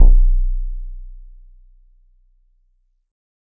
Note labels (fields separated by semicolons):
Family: keyboard; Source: electronic; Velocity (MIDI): 50